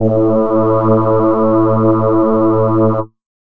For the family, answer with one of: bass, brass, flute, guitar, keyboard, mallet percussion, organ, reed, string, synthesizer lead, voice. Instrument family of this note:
voice